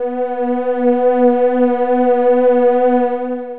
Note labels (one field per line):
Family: voice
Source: synthesizer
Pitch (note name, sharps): B3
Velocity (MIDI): 75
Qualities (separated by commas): distorted, long release